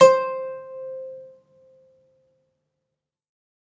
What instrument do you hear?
acoustic guitar